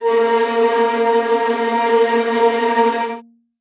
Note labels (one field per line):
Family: string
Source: acoustic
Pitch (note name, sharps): A#3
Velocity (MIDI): 75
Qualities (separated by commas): bright, non-linear envelope, reverb